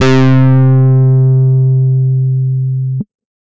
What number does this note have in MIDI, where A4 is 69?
48